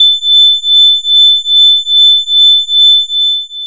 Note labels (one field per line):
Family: bass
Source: synthesizer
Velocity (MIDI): 100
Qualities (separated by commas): long release